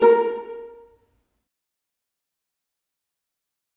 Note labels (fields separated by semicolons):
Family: string; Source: acoustic; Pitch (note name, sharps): A#4; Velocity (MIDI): 75; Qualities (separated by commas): dark, fast decay, percussive, reverb